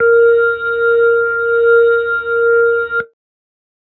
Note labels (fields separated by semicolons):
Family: keyboard; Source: electronic; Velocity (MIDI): 127